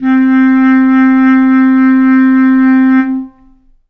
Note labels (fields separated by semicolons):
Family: reed; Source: acoustic; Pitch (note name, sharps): C4; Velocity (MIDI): 50; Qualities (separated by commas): long release, reverb